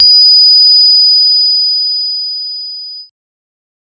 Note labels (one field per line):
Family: bass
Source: synthesizer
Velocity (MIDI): 25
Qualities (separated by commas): bright, distorted, multiphonic